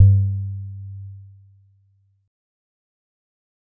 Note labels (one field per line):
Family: mallet percussion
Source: acoustic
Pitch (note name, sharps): G2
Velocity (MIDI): 25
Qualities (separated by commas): dark, fast decay